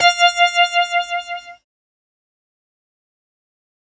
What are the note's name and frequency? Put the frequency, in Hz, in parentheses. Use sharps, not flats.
F5 (698.5 Hz)